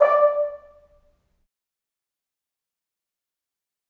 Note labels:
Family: brass; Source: acoustic; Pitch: D5; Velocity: 25; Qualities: fast decay, reverb

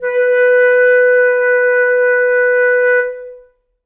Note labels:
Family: reed; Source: acoustic; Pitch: B4; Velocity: 75; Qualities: long release, reverb

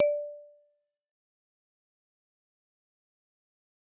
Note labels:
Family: mallet percussion; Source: acoustic; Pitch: D5; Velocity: 75; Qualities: fast decay, percussive

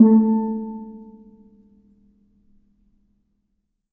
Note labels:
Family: mallet percussion; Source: acoustic; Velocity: 100; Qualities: reverb

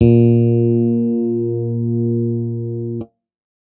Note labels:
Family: bass; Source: electronic; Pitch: A#2; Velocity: 50

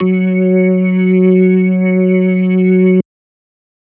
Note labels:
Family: organ; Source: electronic; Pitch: F#3; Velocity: 50; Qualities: distorted

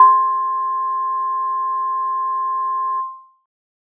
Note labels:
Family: keyboard; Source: electronic; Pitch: C6; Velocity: 50

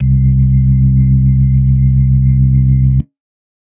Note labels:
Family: organ; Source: electronic; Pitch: C2; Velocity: 127; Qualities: dark

